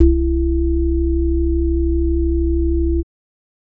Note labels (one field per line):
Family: organ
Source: electronic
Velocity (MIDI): 50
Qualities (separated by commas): multiphonic